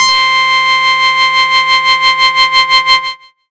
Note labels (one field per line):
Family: bass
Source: synthesizer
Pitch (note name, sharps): C6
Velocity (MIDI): 127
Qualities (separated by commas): bright, distorted